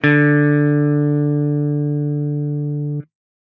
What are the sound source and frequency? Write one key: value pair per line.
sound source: electronic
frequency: 146.8 Hz